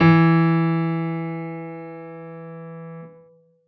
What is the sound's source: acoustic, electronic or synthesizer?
acoustic